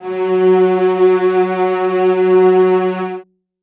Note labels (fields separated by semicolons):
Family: string; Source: acoustic; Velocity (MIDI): 127; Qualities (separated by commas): reverb